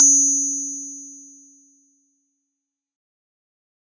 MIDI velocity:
127